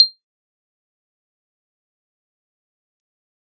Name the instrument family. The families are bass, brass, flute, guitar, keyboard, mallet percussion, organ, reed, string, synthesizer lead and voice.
keyboard